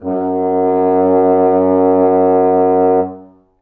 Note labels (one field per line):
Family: brass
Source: acoustic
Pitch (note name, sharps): F#2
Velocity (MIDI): 75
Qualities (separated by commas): reverb